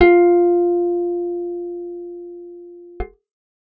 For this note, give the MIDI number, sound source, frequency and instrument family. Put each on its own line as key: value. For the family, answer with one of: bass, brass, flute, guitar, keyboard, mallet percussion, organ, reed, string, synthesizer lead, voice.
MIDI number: 65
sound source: acoustic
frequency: 349.2 Hz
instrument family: guitar